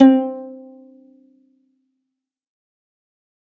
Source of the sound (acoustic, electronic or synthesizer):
acoustic